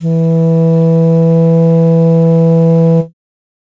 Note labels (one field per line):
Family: reed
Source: acoustic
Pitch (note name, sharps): E3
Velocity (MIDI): 75